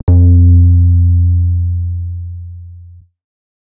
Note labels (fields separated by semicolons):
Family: bass; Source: synthesizer; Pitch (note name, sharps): F2; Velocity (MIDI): 127; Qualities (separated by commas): distorted